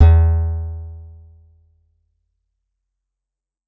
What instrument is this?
acoustic guitar